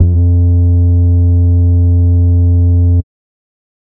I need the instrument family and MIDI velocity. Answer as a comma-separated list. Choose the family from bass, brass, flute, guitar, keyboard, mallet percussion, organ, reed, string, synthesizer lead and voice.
bass, 127